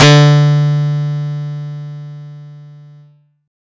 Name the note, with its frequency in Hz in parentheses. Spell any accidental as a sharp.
D3 (146.8 Hz)